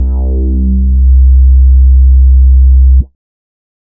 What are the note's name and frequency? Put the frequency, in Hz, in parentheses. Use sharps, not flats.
C2 (65.41 Hz)